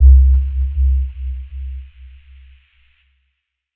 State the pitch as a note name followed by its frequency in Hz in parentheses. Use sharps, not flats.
C2 (65.41 Hz)